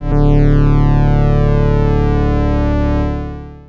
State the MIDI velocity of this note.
100